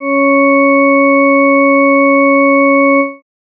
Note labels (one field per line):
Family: organ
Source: electronic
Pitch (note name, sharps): C#4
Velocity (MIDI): 100